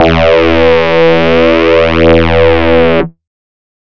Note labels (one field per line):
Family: bass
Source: synthesizer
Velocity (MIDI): 100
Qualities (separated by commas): bright, distorted